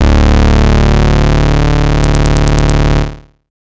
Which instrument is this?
synthesizer bass